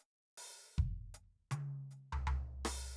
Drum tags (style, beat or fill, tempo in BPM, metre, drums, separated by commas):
reggae, fill, 78 BPM, 4/4, closed hi-hat, open hi-hat, hi-hat pedal, cross-stick, high tom, floor tom, kick